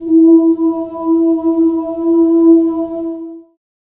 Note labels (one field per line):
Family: voice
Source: acoustic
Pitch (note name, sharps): E4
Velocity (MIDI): 75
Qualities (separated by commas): long release, reverb